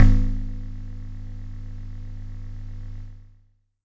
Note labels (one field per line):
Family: mallet percussion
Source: acoustic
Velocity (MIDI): 100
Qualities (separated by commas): distorted